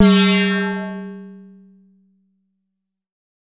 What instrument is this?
synthesizer bass